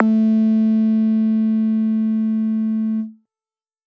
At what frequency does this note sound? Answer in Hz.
220 Hz